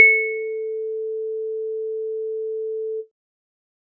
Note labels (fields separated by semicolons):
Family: keyboard; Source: electronic; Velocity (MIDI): 127